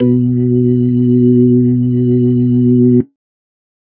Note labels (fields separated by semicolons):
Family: organ; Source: electronic; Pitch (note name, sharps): B2; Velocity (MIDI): 75